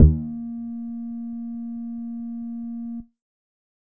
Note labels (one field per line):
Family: bass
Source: synthesizer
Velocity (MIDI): 25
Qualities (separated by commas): distorted